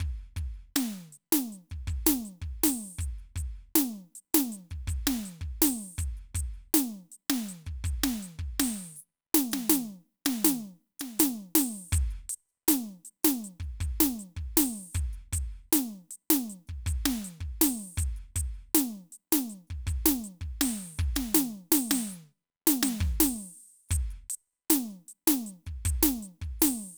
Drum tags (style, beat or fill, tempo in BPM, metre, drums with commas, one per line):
funk
beat
80 BPM
4/4
closed hi-hat, open hi-hat, hi-hat pedal, snare, kick